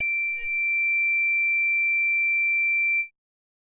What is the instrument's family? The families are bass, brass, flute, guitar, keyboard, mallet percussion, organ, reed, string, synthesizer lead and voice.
bass